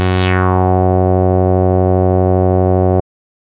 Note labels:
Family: bass; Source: synthesizer; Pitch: F#2; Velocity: 127; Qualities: distorted

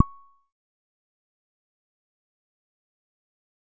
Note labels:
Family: bass; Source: synthesizer; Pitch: C#6; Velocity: 25; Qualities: fast decay, percussive

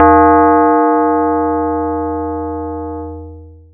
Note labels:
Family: mallet percussion; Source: acoustic; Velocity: 100; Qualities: distorted, long release

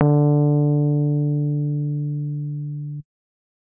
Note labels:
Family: keyboard; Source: electronic; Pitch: D3; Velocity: 100; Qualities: dark

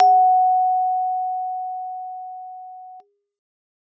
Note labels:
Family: keyboard; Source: acoustic; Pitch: F#5; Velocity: 50

